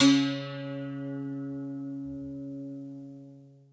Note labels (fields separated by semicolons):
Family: guitar; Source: acoustic; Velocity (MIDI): 75; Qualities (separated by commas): reverb